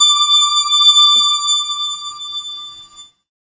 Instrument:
synthesizer keyboard